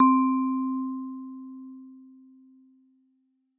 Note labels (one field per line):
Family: mallet percussion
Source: acoustic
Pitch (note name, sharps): C4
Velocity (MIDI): 127